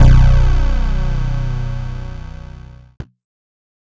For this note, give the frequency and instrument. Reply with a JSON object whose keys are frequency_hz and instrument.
{"frequency_hz": 30.87, "instrument": "electronic keyboard"}